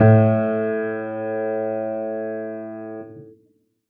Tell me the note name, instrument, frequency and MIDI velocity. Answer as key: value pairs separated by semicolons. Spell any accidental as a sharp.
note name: A2; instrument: acoustic keyboard; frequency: 110 Hz; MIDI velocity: 75